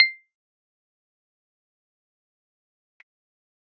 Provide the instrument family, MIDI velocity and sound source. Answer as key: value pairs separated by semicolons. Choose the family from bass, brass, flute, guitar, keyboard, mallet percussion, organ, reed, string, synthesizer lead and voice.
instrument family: keyboard; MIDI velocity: 25; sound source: electronic